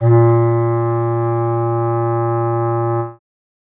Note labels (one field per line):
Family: reed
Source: acoustic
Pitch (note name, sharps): A#2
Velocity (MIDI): 25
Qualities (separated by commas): dark